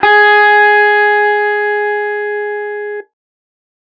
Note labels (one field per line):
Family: guitar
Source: electronic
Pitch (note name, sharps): G#4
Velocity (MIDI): 100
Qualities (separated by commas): distorted